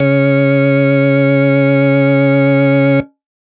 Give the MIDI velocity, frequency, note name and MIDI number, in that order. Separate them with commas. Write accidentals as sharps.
127, 138.6 Hz, C#3, 49